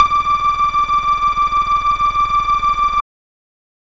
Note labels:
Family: bass; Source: synthesizer; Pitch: D6; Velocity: 50

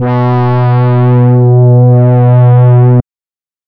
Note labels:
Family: reed; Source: synthesizer; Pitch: B2; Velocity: 50; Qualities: distorted, non-linear envelope

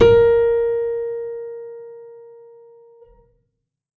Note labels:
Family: keyboard; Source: acoustic; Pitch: A#4; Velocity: 100; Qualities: reverb

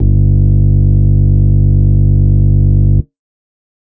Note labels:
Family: organ; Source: electronic; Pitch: G1; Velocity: 127; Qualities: distorted

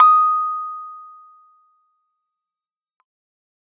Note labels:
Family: keyboard; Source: electronic; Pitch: D#6; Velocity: 127; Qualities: fast decay

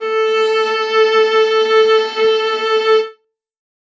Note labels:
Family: string; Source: acoustic; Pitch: A4; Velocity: 75; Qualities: reverb

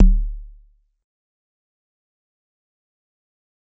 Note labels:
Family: mallet percussion; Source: acoustic; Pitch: D1; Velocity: 127; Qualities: dark, fast decay, percussive

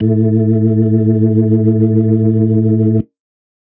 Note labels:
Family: organ; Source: electronic; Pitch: A2; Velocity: 50

